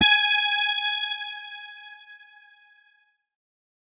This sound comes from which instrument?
electronic guitar